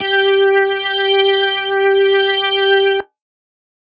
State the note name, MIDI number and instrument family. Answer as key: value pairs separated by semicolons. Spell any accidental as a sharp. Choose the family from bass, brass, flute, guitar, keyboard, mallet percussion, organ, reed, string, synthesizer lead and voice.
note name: G4; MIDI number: 67; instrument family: organ